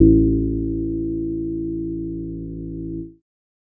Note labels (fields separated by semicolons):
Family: bass; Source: synthesizer; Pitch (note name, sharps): A1; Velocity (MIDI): 25; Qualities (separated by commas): dark